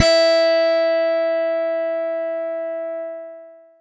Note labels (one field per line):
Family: keyboard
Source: electronic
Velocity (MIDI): 25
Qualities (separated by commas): bright, long release